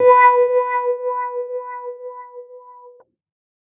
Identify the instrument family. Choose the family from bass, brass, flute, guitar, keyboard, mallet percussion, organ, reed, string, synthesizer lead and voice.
keyboard